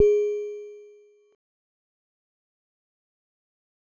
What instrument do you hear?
acoustic mallet percussion instrument